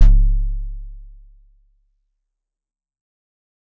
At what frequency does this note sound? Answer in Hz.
34.65 Hz